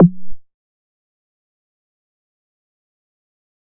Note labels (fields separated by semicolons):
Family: bass; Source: synthesizer; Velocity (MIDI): 25; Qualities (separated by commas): fast decay, percussive